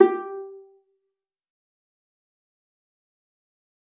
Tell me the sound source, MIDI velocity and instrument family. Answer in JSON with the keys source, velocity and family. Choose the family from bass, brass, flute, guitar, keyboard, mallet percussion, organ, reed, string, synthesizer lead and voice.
{"source": "acoustic", "velocity": 127, "family": "string"}